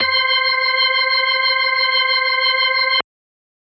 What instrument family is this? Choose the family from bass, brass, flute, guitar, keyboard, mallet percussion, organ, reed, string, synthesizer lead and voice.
organ